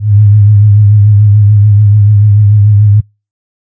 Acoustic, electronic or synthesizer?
synthesizer